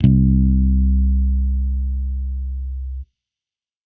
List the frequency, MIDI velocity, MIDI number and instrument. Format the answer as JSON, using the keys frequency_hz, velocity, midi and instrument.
{"frequency_hz": 65.41, "velocity": 50, "midi": 36, "instrument": "electronic bass"}